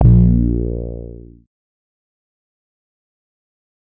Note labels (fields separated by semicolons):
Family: bass; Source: synthesizer; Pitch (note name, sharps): A#1; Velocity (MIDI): 100; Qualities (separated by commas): distorted, fast decay